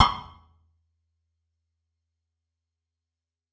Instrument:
electronic guitar